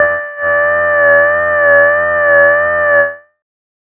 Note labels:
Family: bass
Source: synthesizer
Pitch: D5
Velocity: 25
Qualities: distorted, tempo-synced

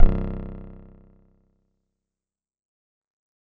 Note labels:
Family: guitar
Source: acoustic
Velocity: 100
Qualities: percussive

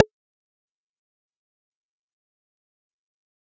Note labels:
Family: bass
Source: synthesizer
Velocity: 75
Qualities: fast decay, percussive

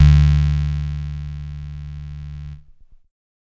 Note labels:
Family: keyboard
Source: electronic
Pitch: D2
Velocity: 75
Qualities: bright, distorted

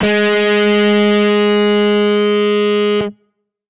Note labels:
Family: guitar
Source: electronic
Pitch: G#3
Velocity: 100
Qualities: bright, distorted

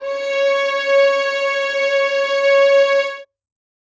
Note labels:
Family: string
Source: acoustic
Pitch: C#5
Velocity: 75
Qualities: reverb

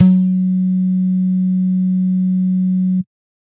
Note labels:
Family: bass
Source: synthesizer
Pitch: F#3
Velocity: 127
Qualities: bright, distorted

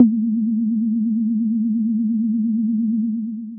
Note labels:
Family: bass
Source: synthesizer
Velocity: 127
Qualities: dark, long release

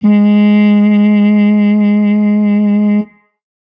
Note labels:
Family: brass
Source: acoustic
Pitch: G#3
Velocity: 50

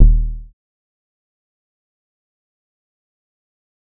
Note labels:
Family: bass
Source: synthesizer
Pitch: D#1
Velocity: 75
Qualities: dark, fast decay, percussive

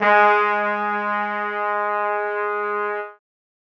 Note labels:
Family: brass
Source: acoustic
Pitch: G#3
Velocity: 100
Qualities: reverb

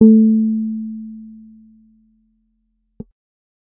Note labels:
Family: bass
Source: synthesizer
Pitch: A3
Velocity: 50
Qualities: dark

